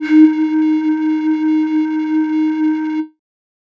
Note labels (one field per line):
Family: flute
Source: synthesizer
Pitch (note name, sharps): D#4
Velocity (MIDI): 50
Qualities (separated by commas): distorted